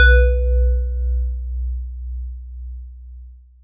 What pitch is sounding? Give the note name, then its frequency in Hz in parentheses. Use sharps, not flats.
B1 (61.74 Hz)